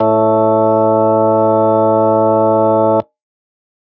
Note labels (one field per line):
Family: organ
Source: electronic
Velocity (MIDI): 50